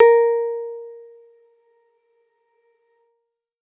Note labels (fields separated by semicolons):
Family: keyboard; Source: electronic; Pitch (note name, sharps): A#4; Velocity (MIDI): 127